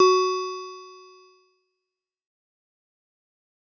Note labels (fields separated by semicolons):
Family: mallet percussion; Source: acoustic; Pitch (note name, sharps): F#4; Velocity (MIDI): 100; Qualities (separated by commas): fast decay